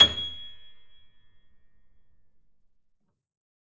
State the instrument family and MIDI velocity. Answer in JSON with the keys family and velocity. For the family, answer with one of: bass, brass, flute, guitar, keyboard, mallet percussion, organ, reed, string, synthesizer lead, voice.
{"family": "keyboard", "velocity": 100}